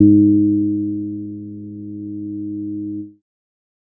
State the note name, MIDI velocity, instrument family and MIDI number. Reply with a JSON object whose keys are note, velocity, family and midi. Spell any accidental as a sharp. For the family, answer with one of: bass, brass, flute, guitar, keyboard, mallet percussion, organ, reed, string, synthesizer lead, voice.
{"note": "G#2", "velocity": 75, "family": "bass", "midi": 44}